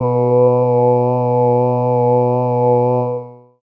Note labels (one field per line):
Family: voice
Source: synthesizer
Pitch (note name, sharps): B2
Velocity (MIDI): 25